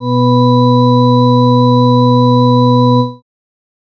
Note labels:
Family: organ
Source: electronic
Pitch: B2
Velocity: 50

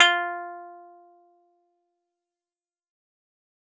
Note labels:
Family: guitar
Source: acoustic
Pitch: F4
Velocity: 25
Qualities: fast decay

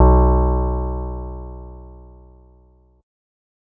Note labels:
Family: bass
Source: synthesizer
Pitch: B1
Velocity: 25

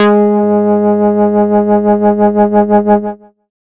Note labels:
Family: bass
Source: synthesizer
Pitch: G#3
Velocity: 127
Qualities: distorted

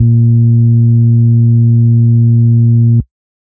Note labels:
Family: organ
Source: electronic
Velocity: 75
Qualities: distorted

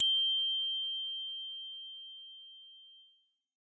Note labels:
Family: bass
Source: synthesizer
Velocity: 127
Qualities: bright, distorted

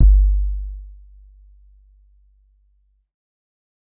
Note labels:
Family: keyboard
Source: electronic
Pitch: G1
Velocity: 50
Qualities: dark

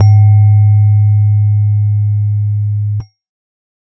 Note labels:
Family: keyboard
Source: electronic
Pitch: G#2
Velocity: 50

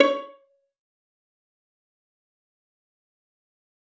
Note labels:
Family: string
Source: acoustic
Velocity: 75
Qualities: fast decay, percussive, reverb

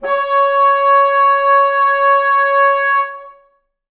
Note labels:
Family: reed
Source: acoustic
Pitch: C#5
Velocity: 127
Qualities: reverb

